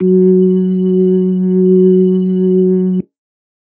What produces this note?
electronic organ